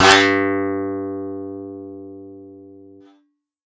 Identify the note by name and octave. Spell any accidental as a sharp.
G2